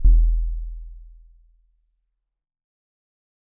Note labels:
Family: mallet percussion; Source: acoustic; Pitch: E1; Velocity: 25; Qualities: dark, fast decay, multiphonic

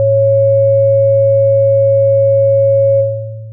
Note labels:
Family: synthesizer lead; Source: synthesizer; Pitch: A2; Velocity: 100; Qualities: long release

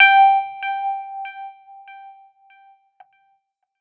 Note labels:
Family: keyboard; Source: electronic; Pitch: G5; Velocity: 127

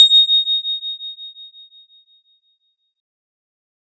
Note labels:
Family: guitar; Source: synthesizer; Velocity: 25; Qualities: bright

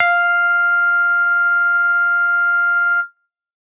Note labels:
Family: bass; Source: synthesizer; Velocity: 50

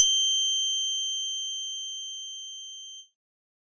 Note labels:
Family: organ; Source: electronic; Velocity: 100; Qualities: bright

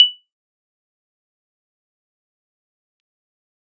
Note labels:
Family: keyboard; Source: electronic; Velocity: 25; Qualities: bright, fast decay, percussive

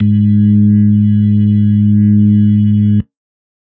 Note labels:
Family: organ; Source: electronic; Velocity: 75; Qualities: dark

